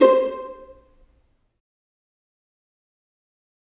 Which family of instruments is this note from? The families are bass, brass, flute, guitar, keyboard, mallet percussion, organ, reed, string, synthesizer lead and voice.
string